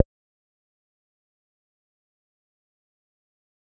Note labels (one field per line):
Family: bass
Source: synthesizer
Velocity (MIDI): 75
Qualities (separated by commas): fast decay, percussive